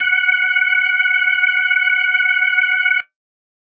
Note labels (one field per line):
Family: organ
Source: electronic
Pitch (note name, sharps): F#5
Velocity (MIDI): 127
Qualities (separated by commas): reverb